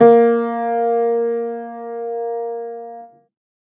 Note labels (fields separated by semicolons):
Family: keyboard; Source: acoustic; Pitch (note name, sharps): A#3; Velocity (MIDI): 100; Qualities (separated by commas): reverb